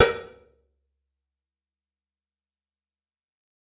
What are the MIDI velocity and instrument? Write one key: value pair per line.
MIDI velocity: 75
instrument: electronic guitar